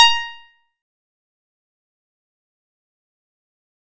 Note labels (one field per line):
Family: guitar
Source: acoustic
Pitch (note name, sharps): A#5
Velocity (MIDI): 25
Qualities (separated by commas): distorted, fast decay, percussive